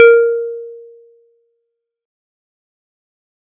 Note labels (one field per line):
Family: mallet percussion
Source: acoustic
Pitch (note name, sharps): A#4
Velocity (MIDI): 100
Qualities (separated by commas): fast decay